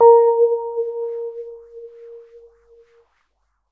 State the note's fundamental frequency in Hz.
466.2 Hz